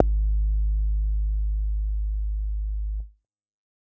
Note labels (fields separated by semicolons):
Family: bass; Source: synthesizer; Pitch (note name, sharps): G#1; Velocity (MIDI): 75; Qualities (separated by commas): dark, distorted